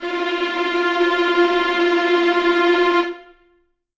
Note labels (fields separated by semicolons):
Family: string; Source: acoustic; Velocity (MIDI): 75; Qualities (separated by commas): non-linear envelope, reverb